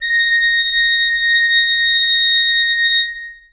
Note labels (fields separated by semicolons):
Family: reed; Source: acoustic; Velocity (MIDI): 127; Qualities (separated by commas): reverb